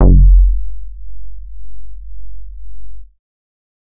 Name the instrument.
synthesizer bass